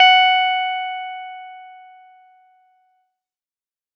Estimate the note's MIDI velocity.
75